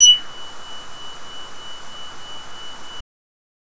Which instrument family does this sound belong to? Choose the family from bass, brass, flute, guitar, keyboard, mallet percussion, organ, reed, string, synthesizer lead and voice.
bass